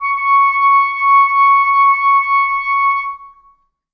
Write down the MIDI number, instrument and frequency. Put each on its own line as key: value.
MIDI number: 85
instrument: acoustic reed instrument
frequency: 1109 Hz